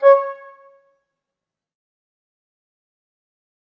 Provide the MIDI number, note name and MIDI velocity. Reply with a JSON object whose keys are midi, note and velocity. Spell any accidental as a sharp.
{"midi": 73, "note": "C#5", "velocity": 100}